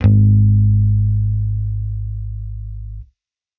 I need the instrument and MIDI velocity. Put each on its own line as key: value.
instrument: electronic bass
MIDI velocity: 127